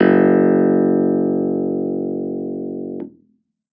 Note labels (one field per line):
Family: keyboard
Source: electronic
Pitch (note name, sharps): F#1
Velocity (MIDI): 50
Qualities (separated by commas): distorted